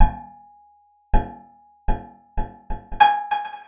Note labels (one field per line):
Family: guitar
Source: acoustic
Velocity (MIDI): 75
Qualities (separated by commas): percussive, reverb